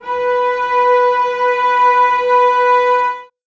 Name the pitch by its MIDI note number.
71